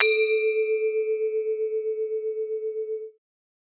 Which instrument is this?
acoustic mallet percussion instrument